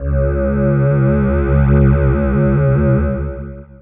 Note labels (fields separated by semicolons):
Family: voice; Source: synthesizer; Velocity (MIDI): 25; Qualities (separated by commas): distorted, long release